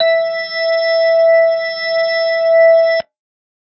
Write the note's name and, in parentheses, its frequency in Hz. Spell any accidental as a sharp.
E5 (659.3 Hz)